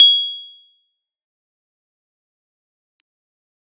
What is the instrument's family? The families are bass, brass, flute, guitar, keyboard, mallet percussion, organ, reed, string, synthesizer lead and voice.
keyboard